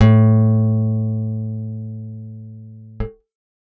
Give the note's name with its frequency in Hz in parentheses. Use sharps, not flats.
A2 (110 Hz)